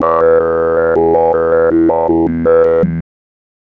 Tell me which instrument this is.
synthesizer bass